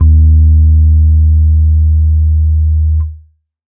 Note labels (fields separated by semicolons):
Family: keyboard; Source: electronic; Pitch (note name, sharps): D#2; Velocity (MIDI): 25; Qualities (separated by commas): dark